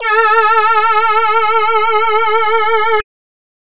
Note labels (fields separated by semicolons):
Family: voice; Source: synthesizer; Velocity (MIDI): 75